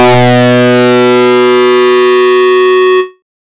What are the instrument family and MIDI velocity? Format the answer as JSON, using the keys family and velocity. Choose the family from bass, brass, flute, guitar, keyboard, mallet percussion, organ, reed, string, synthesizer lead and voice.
{"family": "bass", "velocity": 127}